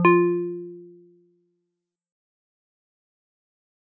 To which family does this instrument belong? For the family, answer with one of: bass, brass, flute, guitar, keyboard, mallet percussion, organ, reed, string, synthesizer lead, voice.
mallet percussion